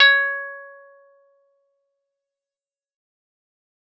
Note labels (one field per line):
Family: guitar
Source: acoustic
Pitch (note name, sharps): C#5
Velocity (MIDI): 75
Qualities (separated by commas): fast decay, percussive, reverb